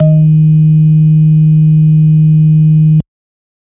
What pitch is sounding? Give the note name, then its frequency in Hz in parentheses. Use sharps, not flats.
D#3 (155.6 Hz)